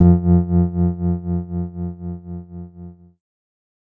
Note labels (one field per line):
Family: keyboard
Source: electronic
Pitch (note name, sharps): F2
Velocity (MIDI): 50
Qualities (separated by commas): dark